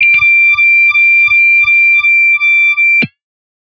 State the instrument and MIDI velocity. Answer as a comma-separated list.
synthesizer guitar, 25